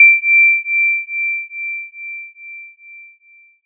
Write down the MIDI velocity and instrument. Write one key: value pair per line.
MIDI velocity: 50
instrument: electronic mallet percussion instrument